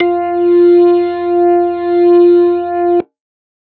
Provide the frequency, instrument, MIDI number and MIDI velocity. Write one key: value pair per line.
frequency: 349.2 Hz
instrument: electronic organ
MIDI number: 65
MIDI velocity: 127